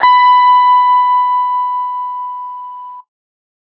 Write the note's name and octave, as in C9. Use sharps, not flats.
B5